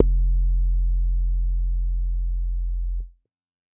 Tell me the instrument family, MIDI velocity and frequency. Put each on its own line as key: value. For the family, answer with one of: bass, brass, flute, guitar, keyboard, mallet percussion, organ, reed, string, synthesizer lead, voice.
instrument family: bass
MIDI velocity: 50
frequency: 43.65 Hz